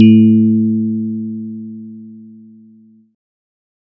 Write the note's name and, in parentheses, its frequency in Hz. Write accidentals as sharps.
A2 (110 Hz)